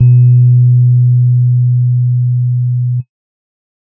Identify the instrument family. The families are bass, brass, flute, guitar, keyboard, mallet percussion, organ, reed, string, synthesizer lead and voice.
keyboard